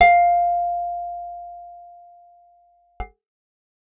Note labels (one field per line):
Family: guitar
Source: acoustic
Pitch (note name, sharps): F5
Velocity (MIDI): 75